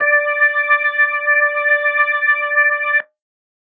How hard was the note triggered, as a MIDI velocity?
127